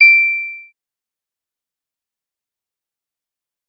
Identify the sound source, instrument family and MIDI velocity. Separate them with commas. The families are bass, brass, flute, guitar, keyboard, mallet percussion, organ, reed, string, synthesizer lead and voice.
synthesizer, bass, 50